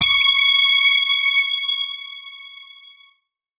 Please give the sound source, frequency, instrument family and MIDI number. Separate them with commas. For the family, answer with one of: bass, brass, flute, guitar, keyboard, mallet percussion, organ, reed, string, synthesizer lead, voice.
electronic, 1109 Hz, guitar, 85